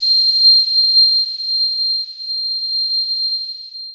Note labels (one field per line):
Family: mallet percussion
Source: electronic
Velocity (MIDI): 50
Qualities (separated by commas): bright, long release, non-linear envelope